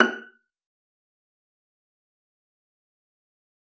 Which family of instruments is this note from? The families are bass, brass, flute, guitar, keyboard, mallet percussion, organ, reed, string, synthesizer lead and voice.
string